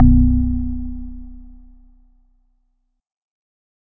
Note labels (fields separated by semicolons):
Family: organ; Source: electronic; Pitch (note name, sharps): B0; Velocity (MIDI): 50